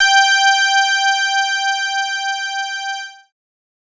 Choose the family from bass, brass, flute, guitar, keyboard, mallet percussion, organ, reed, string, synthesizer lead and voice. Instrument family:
bass